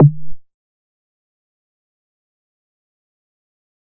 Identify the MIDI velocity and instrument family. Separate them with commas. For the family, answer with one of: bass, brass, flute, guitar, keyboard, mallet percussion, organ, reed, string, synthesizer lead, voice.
25, bass